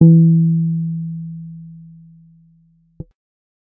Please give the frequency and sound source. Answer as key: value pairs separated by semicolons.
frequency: 164.8 Hz; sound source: synthesizer